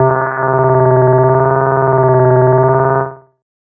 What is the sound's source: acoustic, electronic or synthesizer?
synthesizer